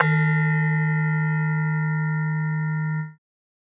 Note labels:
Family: mallet percussion; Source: acoustic; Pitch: D#3; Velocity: 25

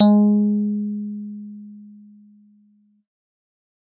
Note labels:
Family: keyboard; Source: electronic; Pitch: G#3; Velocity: 25; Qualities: distorted

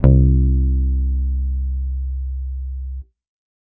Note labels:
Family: bass; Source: electronic; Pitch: C2; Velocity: 127

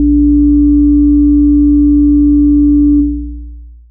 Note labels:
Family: synthesizer lead; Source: synthesizer; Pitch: A#1; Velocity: 100; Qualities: long release

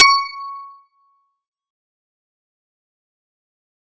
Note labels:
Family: guitar; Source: synthesizer; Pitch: C#6; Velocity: 127; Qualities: fast decay, percussive

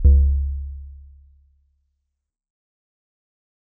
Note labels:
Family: mallet percussion; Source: acoustic; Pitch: C#2; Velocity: 25; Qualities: dark, fast decay, multiphonic

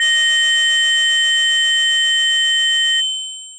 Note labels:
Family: mallet percussion; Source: electronic; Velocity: 50; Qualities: bright, long release

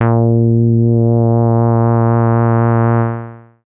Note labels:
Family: bass; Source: synthesizer; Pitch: A#2; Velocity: 75; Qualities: distorted, long release

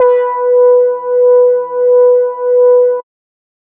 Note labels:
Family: bass; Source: synthesizer; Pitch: B4; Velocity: 100

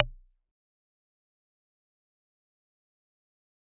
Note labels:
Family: mallet percussion; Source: acoustic; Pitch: B0; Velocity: 25; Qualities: fast decay, percussive

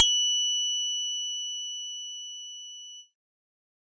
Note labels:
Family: organ; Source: electronic; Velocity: 127; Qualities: bright

